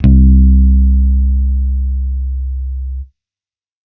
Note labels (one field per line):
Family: bass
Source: electronic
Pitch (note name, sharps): C2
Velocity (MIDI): 75